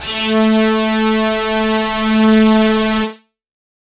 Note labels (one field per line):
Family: guitar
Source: electronic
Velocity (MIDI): 75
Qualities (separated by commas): distorted